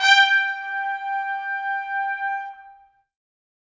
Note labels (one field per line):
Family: brass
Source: acoustic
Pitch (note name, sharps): G5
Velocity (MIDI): 75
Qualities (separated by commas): bright, reverb